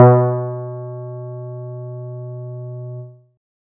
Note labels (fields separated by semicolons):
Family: guitar; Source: synthesizer; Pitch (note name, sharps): B2; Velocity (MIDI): 127; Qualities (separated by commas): dark